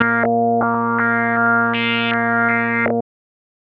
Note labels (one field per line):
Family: bass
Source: synthesizer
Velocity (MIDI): 50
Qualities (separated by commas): tempo-synced